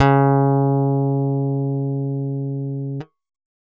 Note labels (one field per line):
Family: guitar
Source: acoustic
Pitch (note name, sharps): C#3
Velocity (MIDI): 100